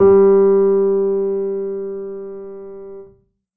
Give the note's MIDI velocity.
25